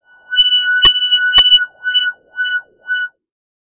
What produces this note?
synthesizer bass